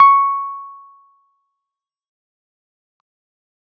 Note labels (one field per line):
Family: keyboard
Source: electronic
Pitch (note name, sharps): C#6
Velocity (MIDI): 100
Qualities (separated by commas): fast decay